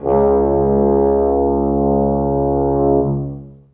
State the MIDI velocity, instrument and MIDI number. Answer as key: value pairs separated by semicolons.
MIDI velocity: 25; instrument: acoustic brass instrument; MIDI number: 37